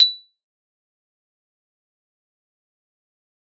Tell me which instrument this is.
acoustic mallet percussion instrument